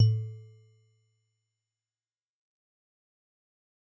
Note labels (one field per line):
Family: mallet percussion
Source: acoustic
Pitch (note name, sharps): A2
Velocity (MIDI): 100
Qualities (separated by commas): fast decay, percussive